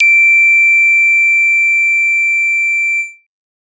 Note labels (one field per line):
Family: bass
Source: synthesizer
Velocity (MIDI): 25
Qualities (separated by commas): bright, distorted